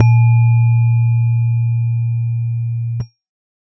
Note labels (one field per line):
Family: keyboard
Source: electronic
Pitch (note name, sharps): A#2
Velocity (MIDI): 50